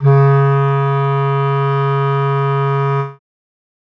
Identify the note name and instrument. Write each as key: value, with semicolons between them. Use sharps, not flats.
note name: C#3; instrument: acoustic reed instrument